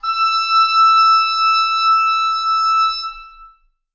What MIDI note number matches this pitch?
88